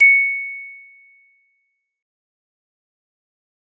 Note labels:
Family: mallet percussion; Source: acoustic; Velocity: 75; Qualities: fast decay

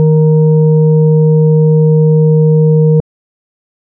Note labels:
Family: organ; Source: electronic; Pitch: D#3; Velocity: 75; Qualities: dark

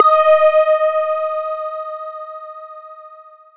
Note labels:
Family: mallet percussion; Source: electronic; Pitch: D#5; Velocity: 25; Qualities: bright, distorted, long release, non-linear envelope

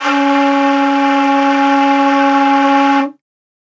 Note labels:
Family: flute; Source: acoustic; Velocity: 25

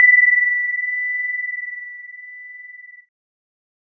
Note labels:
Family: keyboard; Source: electronic; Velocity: 75; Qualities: multiphonic

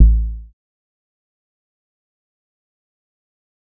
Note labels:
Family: bass; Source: synthesizer; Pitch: A1; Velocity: 50; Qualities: dark, fast decay, percussive

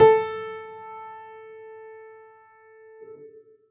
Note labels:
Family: keyboard; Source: acoustic; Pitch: A4; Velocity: 75; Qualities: reverb

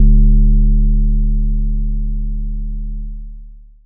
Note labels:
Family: mallet percussion; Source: acoustic; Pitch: D1; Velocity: 25; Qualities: distorted, long release

